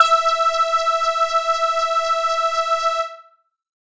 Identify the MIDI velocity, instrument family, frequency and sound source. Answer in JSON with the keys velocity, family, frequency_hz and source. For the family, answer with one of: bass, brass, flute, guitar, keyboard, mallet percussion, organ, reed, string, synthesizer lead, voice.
{"velocity": 127, "family": "keyboard", "frequency_hz": 659.3, "source": "electronic"}